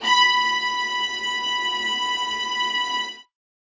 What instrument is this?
acoustic string instrument